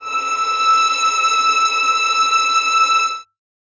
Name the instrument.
acoustic string instrument